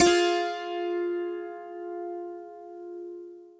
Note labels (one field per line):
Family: guitar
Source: acoustic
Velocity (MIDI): 75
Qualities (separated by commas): bright, reverb